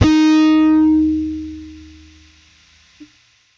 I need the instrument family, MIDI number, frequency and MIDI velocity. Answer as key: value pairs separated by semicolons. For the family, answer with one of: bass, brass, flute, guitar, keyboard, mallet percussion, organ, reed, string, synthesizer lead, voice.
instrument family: bass; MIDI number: 63; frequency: 311.1 Hz; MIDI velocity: 50